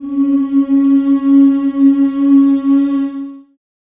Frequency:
277.2 Hz